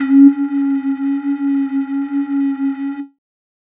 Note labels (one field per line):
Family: flute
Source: synthesizer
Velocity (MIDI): 50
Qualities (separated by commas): distorted